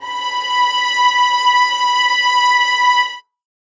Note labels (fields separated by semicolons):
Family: string; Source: acoustic; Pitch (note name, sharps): B5; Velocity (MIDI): 25; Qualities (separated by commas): reverb